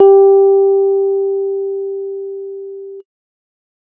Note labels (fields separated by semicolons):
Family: keyboard; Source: electronic; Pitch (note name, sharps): G4; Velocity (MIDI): 25; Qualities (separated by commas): dark